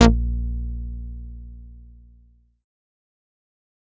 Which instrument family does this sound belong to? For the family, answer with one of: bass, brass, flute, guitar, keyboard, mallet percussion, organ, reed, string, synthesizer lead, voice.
bass